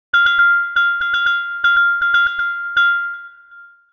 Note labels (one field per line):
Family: mallet percussion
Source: synthesizer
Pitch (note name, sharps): F6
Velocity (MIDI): 75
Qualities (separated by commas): long release, multiphonic, percussive, tempo-synced